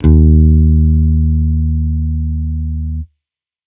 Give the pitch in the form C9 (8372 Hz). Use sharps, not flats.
D#2 (77.78 Hz)